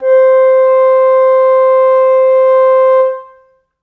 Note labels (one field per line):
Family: flute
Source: acoustic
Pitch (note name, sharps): C5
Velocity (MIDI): 100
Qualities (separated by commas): reverb